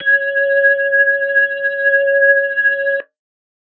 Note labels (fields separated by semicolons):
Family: organ; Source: electronic; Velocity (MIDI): 50; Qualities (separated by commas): distorted